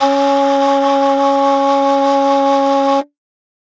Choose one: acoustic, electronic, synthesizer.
acoustic